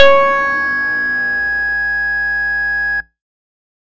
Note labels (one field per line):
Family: bass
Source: synthesizer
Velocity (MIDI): 75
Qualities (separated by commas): distorted